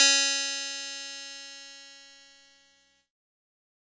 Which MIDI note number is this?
61